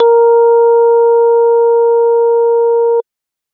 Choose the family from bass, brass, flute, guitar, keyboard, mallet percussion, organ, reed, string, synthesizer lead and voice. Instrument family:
organ